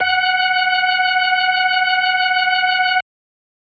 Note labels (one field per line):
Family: organ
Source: electronic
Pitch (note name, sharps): F#5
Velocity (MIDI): 25